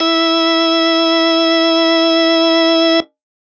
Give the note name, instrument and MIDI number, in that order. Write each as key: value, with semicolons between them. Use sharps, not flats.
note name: E4; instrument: electronic organ; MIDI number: 64